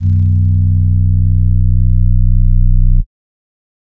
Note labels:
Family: flute; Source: synthesizer; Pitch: B0; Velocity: 100; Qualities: dark

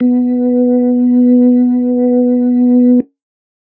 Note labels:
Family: organ; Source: electronic; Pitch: B3; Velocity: 75; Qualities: dark

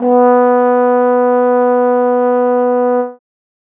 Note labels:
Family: brass; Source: acoustic; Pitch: B3; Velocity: 75

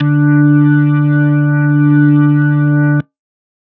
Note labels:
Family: organ; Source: electronic; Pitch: D3; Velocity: 25

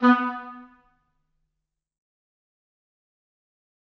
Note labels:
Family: reed; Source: acoustic; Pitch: B3; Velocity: 100; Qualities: fast decay, percussive, reverb

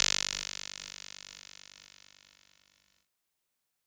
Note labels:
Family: keyboard; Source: electronic; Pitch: G1; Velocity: 100; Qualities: bright, distorted

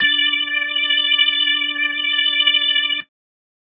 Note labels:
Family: organ; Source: electronic; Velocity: 127; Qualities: bright

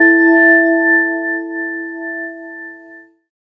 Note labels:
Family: keyboard; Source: synthesizer; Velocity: 50

